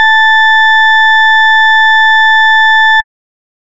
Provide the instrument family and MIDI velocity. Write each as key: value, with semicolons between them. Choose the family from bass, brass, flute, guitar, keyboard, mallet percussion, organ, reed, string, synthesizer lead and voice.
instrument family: bass; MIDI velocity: 100